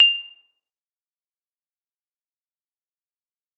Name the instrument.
acoustic mallet percussion instrument